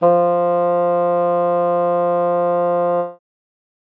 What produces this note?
acoustic reed instrument